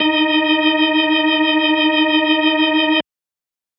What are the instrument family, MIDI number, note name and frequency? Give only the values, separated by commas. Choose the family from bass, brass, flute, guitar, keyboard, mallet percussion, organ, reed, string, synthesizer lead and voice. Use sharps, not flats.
organ, 63, D#4, 311.1 Hz